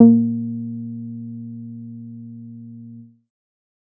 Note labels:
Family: bass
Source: synthesizer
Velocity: 25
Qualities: dark

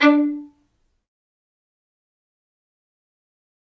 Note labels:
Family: string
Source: acoustic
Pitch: D4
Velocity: 50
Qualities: fast decay, percussive, reverb

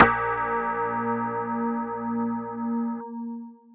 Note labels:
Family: mallet percussion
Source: electronic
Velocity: 100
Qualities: long release

